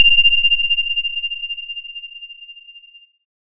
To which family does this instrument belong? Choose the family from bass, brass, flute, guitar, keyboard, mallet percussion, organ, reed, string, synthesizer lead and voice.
keyboard